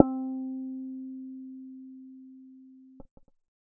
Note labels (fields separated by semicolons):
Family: bass; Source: synthesizer; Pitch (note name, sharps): C4; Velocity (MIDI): 127; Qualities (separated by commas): dark, reverb